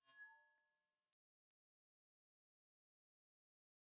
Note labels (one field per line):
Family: mallet percussion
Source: electronic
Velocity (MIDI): 25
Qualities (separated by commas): bright, fast decay, percussive